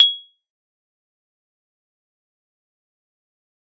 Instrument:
acoustic mallet percussion instrument